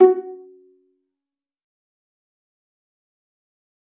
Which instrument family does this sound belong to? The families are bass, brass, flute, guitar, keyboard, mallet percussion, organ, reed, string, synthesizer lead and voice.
string